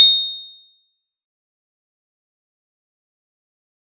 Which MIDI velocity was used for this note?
100